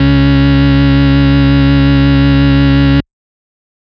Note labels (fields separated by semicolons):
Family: organ; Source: electronic; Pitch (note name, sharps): C#2; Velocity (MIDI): 100; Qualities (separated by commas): bright, distorted